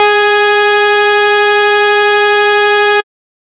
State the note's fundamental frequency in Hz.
415.3 Hz